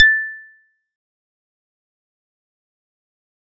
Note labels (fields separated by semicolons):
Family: mallet percussion; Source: acoustic; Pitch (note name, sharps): A6; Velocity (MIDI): 50; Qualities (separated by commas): fast decay, percussive